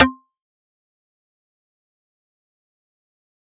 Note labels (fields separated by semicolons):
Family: mallet percussion; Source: electronic; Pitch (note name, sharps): C4; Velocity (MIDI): 127; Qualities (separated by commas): fast decay, percussive